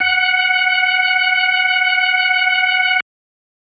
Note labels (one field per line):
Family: organ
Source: electronic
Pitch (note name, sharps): F#5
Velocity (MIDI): 50